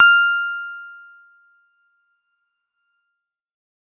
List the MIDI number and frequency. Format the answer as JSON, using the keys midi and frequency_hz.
{"midi": 89, "frequency_hz": 1397}